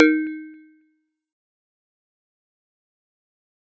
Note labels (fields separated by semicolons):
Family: mallet percussion; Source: acoustic; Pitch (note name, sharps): D#4; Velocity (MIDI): 100; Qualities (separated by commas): fast decay, percussive